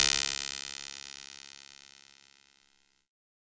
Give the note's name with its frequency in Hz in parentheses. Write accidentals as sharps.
C#2 (69.3 Hz)